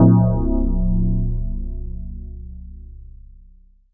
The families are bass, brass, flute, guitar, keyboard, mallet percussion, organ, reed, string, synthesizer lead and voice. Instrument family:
mallet percussion